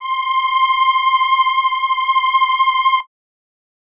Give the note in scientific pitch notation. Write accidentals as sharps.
C6